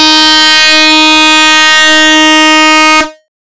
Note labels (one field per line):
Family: bass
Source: synthesizer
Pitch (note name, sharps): D#4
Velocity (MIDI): 127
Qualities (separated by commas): bright, distorted